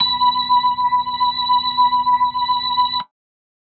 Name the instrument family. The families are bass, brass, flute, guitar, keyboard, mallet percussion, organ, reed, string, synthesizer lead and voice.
organ